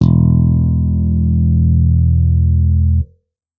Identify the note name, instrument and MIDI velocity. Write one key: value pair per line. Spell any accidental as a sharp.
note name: E1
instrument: electronic bass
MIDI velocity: 127